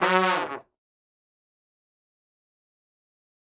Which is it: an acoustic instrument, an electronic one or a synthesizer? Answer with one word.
acoustic